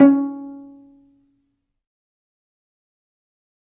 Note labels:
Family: string; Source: acoustic; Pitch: C#4; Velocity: 50; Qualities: dark, fast decay, percussive, reverb

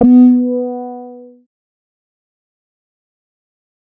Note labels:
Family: bass; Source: synthesizer; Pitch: B3; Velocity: 25; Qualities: distorted, fast decay

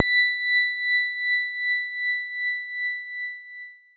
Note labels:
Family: guitar; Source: electronic; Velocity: 127; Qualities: bright, long release, reverb

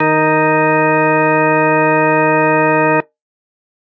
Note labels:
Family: organ; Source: electronic; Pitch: D#3; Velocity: 127

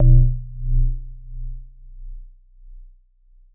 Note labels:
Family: mallet percussion; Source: acoustic; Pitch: B0; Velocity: 50; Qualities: dark, non-linear envelope

